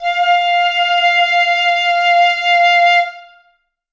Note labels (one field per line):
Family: flute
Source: acoustic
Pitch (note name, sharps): F5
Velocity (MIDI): 100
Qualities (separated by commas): reverb